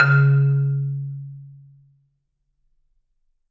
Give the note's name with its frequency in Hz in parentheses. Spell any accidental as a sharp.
C#3 (138.6 Hz)